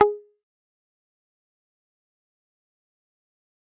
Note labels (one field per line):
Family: guitar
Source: electronic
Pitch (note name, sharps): G#4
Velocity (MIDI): 127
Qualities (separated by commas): fast decay, percussive